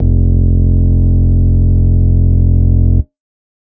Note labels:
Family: organ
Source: electronic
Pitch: F1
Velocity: 127

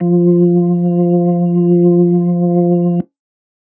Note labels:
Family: organ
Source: electronic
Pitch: F3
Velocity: 50

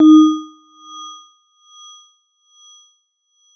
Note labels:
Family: mallet percussion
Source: electronic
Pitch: D#4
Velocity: 127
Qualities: percussive

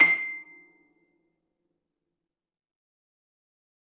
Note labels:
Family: string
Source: acoustic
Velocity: 100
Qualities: fast decay, percussive, reverb

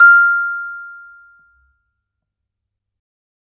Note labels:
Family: mallet percussion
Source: acoustic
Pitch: F6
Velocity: 75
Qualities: reverb

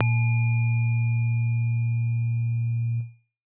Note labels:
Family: keyboard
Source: acoustic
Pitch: A#2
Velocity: 50

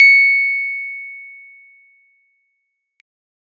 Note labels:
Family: keyboard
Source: electronic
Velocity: 75

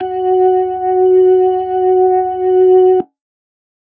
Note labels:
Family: organ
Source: electronic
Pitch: F#4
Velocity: 50

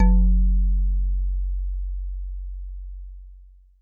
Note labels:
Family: mallet percussion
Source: acoustic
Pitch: F#1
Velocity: 25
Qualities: long release

